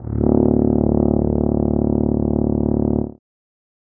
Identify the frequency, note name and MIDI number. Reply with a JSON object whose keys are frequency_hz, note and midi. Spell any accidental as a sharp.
{"frequency_hz": 36.71, "note": "D1", "midi": 26}